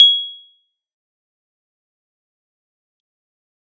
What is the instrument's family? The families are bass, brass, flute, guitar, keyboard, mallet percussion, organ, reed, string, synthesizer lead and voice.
keyboard